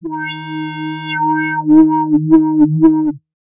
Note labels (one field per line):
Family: bass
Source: synthesizer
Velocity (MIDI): 75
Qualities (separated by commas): distorted, non-linear envelope